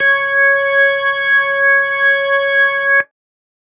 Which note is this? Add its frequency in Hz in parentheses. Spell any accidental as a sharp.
C#5 (554.4 Hz)